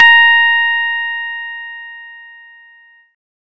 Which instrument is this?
synthesizer bass